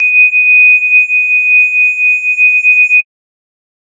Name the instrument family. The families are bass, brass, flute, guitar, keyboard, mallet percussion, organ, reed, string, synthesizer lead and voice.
mallet percussion